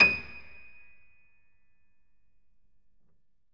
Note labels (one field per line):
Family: keyboard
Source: acoustic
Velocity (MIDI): 127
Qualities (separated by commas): percussive, reverb